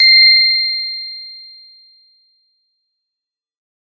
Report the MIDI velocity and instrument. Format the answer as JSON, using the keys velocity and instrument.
{"velocity": 127, "instrument": "synthesizer guitar"}